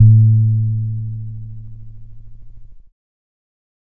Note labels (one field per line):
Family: keyboard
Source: electronic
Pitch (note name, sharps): A2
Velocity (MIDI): 50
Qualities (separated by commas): dark